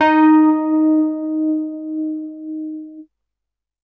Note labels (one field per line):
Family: keyboard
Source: electronic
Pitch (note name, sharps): D#4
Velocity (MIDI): 127